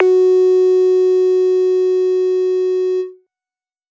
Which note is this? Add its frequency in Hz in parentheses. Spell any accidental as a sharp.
F#4 (370 Hz)